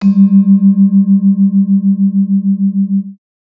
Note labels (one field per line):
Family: mallet percussion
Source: acoustic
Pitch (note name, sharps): G3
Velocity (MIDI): 100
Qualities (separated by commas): multiphonic